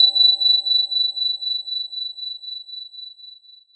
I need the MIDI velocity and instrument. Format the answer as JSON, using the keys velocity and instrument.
{"velocity": 50, "instrument": "electronic mallet percussion instrument"}